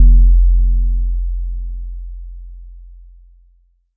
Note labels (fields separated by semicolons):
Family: mallet percussion; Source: electronic; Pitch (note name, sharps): F1; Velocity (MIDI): 25; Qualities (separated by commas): multiphonic